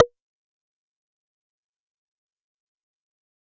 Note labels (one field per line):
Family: bass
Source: synthesizer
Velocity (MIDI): 75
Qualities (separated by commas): distorted, fast decay, percussive